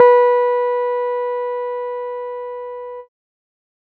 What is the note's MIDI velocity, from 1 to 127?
75